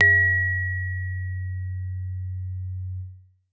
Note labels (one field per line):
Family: keyboard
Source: acoustic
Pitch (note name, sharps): F#2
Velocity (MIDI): 127